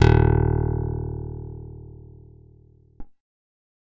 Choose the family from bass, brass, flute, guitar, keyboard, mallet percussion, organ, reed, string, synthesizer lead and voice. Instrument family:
keyboard